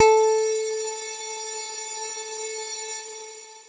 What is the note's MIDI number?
69